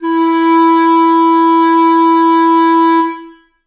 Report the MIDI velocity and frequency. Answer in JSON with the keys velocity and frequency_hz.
{"velocity": 127, "frequency_hz": 329.6}